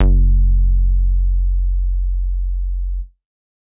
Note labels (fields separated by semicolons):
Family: bass; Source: synthesizer; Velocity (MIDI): 100; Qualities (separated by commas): dark